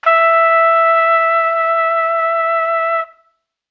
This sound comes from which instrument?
acoustic brass instrument